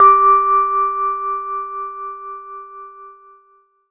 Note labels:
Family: keyboard; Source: electronic; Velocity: 100; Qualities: reverb

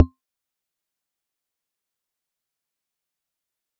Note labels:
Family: mallet percussion; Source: electronic; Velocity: 25; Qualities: fast decay, percussive

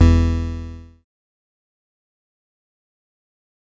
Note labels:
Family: bass; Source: synthesizer; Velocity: 25; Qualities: bright, distorted, fast decay

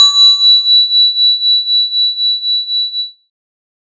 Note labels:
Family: synthesizer lead; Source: synthesizer; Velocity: 127; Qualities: bright

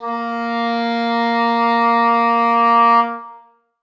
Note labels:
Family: reed; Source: acoustic; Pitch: A#3; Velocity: 100; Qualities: reverb

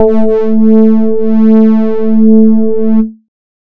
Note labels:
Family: bass; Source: synthesizer; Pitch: A3; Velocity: 25; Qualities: distorted

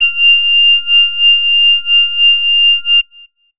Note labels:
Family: flute; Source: acoustic; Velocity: 75; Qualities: bright

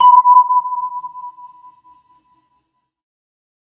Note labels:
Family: keyboard; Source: synthesizer; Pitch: B5; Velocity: 25

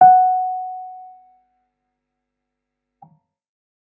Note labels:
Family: keyboard; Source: electronic; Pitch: F#5; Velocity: 50

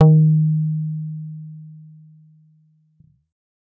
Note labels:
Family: bass; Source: synthesizer; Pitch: D#3; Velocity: 127; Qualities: dark

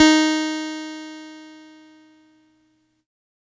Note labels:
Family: keyboard; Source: electronic; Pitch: D#4; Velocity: 50; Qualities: bright, distorted

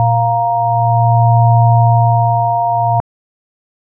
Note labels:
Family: organ; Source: electronic; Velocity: 25

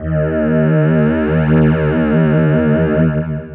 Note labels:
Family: voice; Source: synthesizer; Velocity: 75; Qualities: distorted, long release

